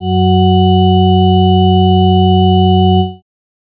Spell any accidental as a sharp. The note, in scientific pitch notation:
F#2